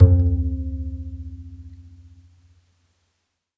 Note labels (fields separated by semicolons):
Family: string; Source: acoustic; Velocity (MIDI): 50; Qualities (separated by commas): dark, reverb